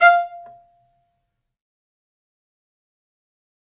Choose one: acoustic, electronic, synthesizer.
acoustic